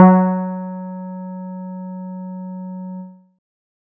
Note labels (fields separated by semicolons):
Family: guitar; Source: synthesizer; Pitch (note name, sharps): F#3; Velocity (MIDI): 100; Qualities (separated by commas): dark